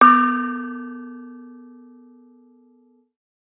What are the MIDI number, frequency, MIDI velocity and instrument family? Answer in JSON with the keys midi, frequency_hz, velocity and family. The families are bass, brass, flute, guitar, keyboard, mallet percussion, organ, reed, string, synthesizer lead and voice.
{"midi": 59, "frequency_hz": 246.9, "velocity": 127, "family": "mallet percussion"}